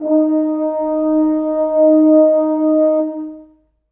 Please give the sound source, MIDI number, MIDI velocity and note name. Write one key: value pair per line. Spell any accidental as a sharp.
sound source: acoustic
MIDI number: 63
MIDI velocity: 25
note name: D#4